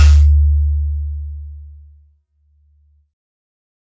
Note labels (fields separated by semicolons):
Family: keyboard; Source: synthesizer; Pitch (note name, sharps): D2; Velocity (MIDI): 75